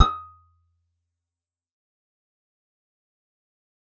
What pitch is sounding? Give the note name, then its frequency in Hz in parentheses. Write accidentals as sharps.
D#6 (1245 Hz)